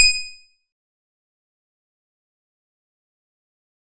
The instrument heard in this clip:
acoustic guitar